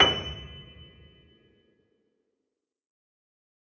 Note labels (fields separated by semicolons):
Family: keyboard; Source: acoustic; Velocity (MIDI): 75; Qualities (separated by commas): fast decay, percussive, reverb